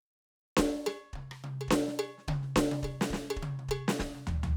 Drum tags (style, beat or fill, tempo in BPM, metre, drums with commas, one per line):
soul
fill
105 BPM
4/4
crash, percussion, snare, cross-stick, high tom, floor tom, kick